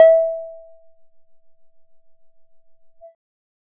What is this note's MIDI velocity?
50